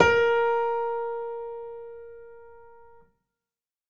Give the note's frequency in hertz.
466.2 Hz